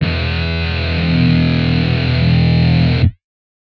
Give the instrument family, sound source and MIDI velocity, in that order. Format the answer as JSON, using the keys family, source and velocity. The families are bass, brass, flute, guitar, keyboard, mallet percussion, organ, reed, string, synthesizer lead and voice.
{"family": "guitar", "source": "synthesizer", "velocity": 50}